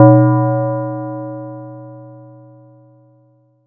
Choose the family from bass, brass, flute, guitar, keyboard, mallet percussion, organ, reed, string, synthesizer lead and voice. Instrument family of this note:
mallet percussion